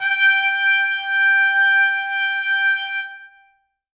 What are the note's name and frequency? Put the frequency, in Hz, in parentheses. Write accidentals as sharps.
G5 (784 Hz)